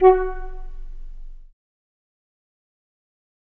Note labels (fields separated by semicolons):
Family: flute; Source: acoustic; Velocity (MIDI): 50; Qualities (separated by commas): fast decay, reverb